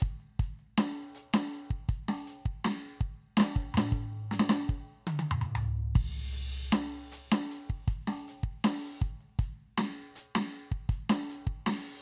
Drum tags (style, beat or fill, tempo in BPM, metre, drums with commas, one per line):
funk
beat
80 BPM
4/4
ride, closed hi-hat, open hi-hat, hi-hat pedal, snare, high tom, mid tom, floor tom, kick